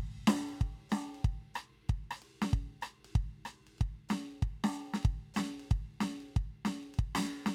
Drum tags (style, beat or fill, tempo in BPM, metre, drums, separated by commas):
rock, beat, 95 BPM, 4/4, ride, hi-hat pedal, snare, cross-stick, kick